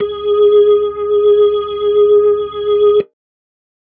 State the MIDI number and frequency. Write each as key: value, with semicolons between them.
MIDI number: 68; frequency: 415.3 Hz